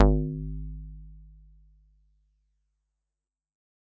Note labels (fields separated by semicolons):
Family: mallet percussion; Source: acoustic; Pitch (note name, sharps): G#1; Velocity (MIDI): 100